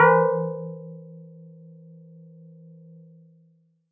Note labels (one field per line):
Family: mallet percussion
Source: acoustic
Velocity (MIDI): 100